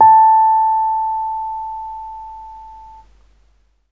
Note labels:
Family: keyboard; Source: electronic; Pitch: A5; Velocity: 25

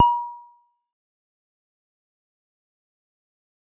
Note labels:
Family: bass; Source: synthesizer; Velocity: 75; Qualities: fast decay, percussive

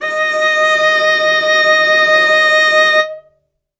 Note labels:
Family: string; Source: acoustic; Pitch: D#5; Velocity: 75; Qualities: reverb

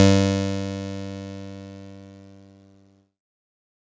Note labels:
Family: keyboard; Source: electronic; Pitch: G2; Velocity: 75; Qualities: bright, distorted

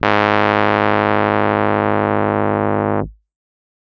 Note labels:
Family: keyboard; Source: electronic; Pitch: G#1; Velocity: 127; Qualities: distorted

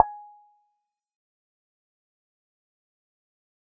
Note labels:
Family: bass; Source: synthesizer; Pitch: G#5; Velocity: 75; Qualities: fast decay, percussive

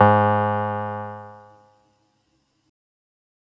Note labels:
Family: keyboard; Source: electronic; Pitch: G#2; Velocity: 25

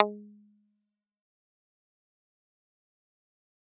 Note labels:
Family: guitar; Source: electronic; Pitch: G#3; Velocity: 127; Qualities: fast decay, percussive

